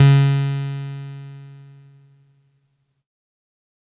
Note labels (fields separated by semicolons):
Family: keyboard; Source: electronic; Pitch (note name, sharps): C#3; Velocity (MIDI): 100; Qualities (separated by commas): bright, distorted